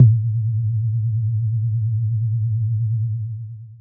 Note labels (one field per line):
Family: bass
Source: synthesizer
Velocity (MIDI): 127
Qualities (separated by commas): dark, long release